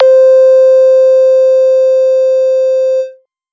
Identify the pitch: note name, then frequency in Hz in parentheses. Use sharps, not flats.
C5 (523.3 Hz)